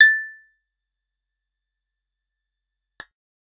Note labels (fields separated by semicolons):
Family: guitar; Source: acoustic; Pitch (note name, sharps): A6; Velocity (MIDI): 25; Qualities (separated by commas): fast decay, percussive